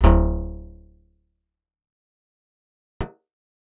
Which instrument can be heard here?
acoustic guitar